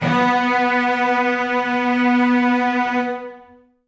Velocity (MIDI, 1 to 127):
127